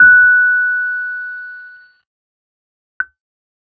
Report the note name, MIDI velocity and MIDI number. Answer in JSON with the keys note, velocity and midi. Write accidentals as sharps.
{"note": "F#6", "velocity": 25, "midi": 90}